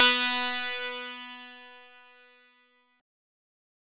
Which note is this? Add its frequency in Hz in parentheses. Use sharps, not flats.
B3 (246.9 Hz)